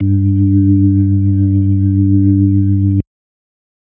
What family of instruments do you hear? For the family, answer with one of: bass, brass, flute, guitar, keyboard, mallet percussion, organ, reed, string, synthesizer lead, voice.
organ